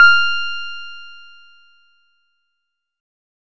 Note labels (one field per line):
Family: keyboard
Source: electronic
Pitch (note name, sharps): F6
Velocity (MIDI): 127